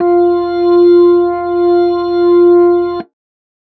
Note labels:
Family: organ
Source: electronic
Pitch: F4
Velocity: 75

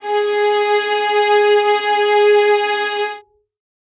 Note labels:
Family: string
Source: acoustic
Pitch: G#4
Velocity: 50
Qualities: reverb

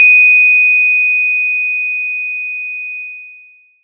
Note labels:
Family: mallet percussion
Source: electronic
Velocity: 25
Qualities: bright, long release, multiphonic

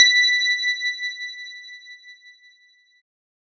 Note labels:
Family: keyboard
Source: electronic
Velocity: 50

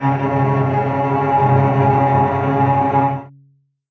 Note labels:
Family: string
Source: acoustic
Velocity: 75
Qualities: bright, non-linear envelope, reverb

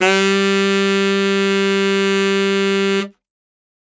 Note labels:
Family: reed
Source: acoustic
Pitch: G3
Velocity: 127

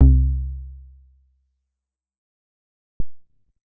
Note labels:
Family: bass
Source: synthesizer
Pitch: C2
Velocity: 25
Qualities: dark, fast decay

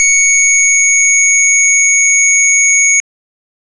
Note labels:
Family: organ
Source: electronic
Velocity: 25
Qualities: bright

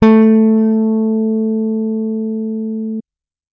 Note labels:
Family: bass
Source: electronic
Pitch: A3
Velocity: 100

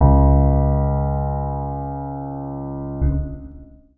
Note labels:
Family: organ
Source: electronic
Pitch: C#2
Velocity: 25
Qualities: long release, reverb

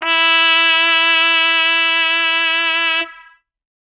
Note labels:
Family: brass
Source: acoustic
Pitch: E4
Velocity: 127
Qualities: bright, distorted

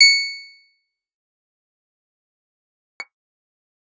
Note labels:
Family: guitar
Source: electronic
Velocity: 75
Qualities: bright, fast decay, percussive

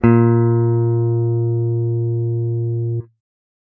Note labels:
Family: guitar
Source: electronic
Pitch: A#2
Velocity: 75

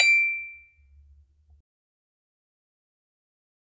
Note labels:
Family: mallet percussion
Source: acoustic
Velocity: 100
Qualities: fast decay, percussive, reverb

